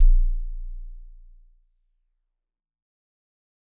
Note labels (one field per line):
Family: mallet percussion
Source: acoustic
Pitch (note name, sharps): A#0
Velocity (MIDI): 50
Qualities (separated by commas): dark, fast decay